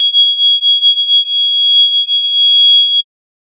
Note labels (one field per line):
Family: mallet percussion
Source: synthesizer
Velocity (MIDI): 75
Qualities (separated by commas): bright, multiphonic, non-linear envelope